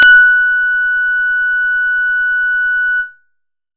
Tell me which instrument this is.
synthesizer bass